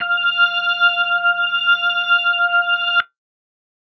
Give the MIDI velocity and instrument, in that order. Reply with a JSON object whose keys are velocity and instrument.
{"velocity": 75, "instrument": "electronic organ"}